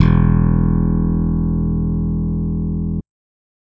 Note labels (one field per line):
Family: bass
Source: electronic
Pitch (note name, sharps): E1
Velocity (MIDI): 127